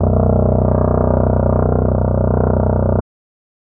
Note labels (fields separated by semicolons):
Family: reed; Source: electronic; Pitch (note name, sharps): B0; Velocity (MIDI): 127; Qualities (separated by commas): bright, reverb